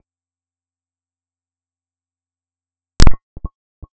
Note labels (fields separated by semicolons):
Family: bass; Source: synthesizer; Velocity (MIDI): 25; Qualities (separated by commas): reverb